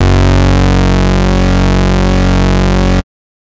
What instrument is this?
synthesizer bass